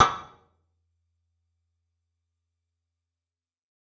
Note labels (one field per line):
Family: guitar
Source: electronic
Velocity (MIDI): 50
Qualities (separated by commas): fast decay, percussive, reverb